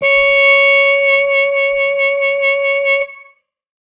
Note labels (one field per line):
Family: brass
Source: acoustic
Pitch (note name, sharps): C#5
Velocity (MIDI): 75